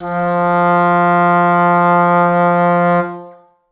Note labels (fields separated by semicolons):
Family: reed; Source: acoustic; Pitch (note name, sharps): F3; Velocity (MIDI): 50; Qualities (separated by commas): reverb